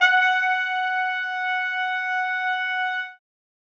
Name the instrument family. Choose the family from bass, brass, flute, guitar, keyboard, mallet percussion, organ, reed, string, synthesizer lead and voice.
brass